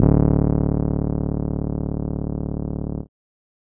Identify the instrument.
electronic keyboard